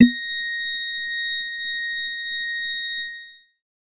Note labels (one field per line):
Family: organ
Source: electronic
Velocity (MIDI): 25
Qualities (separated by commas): reverb